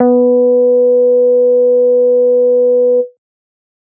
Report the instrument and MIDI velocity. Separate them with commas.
synthesizer bass, 50